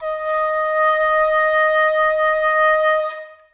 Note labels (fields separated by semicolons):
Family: reed; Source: acoustic; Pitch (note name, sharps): D#5; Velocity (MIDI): 50; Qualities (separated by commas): reverb